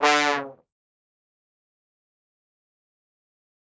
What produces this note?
acoustic brass instrument